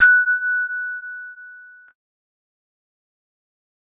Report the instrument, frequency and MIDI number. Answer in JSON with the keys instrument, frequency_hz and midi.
{"instrument": "acoustic mallet percussion instrument", "frequency_hz": 1480, "midi": 90}